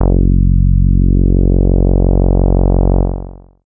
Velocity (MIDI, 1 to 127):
127